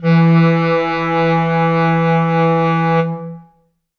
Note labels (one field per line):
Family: reed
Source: acoustic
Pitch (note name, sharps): E3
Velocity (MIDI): 100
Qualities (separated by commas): long release, reverb